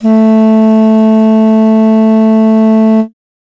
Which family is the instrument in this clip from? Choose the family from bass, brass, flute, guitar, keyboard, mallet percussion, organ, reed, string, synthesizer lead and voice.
reed